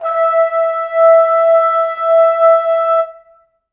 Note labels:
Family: brass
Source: acoustic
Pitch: E5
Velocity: 50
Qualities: reverb

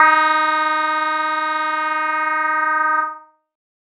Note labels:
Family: keyboard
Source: electronic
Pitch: D#4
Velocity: 75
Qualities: distorted, multiphonic

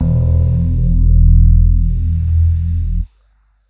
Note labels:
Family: keyboard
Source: electronic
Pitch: E1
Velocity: 50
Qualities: dark

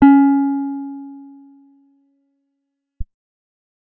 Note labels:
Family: guitar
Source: acoustic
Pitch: C#4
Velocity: 25

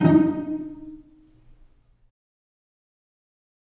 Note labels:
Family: string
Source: acoustic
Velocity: 75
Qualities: dark, fast decay, reverb

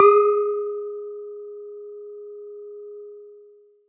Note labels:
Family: mallet percussion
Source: acoustic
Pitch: G#4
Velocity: 75

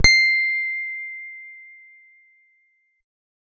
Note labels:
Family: guitar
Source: electronic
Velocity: 50

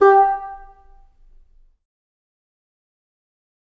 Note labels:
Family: reed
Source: acoustic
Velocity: 100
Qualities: fast decay, percussive, reverb

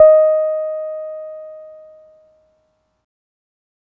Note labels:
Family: keyboard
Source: electronic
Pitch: D#5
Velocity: 50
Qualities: dark

